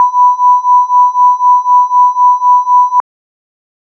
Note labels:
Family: organ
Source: electronic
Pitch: B5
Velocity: 50

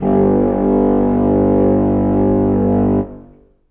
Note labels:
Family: reed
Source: acoustic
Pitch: G1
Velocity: 25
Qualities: reverb

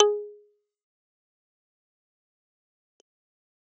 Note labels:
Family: keyboard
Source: electronic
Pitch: G#4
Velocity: 100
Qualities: fast decay, percussive

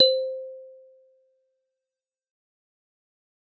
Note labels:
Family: mallet percussion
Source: acoustic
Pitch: C5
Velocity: 127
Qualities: fast decay, percussive

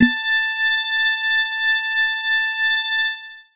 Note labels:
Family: organ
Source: electronic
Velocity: 25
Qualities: reverb

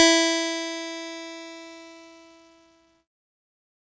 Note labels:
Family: keyboard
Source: electronic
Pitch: E4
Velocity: 25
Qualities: bright, distorted

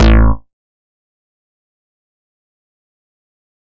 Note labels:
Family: bass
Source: synthesizer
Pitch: A1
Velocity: 100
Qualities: fast decay, percussive

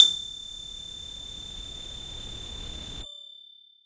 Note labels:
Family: voice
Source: synthesizer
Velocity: 50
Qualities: distorted

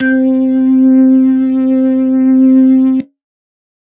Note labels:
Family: organ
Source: electronic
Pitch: C4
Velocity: 50

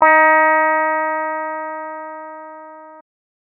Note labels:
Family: keyboard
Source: electronic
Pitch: D#4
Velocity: 50

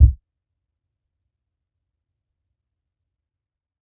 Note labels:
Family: bass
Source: electronic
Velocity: 25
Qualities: dark, fast decay, percussive

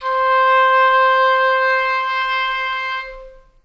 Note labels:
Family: reed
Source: acoustic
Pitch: C5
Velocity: 25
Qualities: reverb

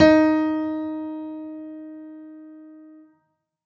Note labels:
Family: keyboard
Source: acoustic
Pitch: D#4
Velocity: 127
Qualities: reverb

